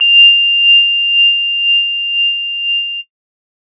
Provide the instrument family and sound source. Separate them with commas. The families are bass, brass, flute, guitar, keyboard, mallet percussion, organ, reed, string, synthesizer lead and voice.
bass, synthesizer